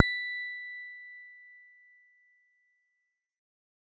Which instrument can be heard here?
electronic guitar